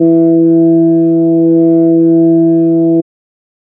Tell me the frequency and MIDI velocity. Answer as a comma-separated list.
164.8 Hz, 25